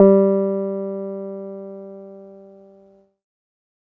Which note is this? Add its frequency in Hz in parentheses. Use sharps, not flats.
G3 (196 Hz)